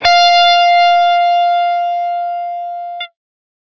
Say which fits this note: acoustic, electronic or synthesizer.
electronic